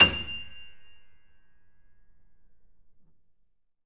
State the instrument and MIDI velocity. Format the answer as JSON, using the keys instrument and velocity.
{"instrument": "acoustic keyboard", "velocity": 100}